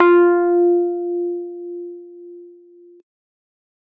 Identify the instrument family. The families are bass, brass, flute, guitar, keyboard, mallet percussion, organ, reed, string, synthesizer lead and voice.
keyboard